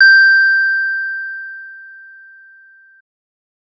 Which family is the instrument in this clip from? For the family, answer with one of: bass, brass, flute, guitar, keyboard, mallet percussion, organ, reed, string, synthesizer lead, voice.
bass